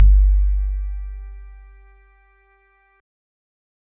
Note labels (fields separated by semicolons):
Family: keyboard; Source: electronic; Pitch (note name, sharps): G1; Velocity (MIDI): 75; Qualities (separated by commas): dark